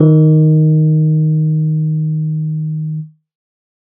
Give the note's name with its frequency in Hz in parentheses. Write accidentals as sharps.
D#3 (155.6 Hz)